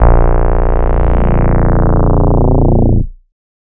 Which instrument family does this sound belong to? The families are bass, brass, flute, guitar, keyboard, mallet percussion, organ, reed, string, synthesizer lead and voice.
bass